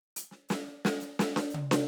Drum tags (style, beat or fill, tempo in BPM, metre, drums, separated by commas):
rock, fill, 115 BPM, 4/4, closed hi-hat, hi-hat pedal, snare, high tom